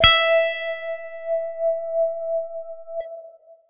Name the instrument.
electronic guitar